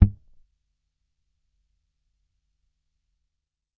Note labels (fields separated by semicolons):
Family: bass; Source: electronic; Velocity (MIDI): 25; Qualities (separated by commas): percussive